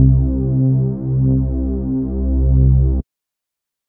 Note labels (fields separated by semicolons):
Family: bass; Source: synthesizer; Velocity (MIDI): 25; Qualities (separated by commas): dark